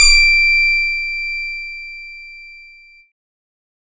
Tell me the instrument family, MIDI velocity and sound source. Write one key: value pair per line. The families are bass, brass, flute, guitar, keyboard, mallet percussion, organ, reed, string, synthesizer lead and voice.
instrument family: keyboard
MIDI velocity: 127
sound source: electronic